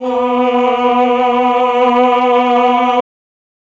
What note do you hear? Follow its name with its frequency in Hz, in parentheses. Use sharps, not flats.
B3 (246.9 Hz)